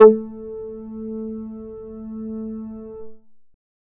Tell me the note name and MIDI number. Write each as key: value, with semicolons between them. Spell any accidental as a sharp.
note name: A3; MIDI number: 57